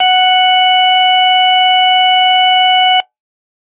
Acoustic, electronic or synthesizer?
electronic